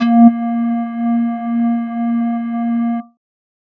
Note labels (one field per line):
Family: flute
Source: synthesizer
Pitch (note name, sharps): A#3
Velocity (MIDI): 50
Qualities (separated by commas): distorted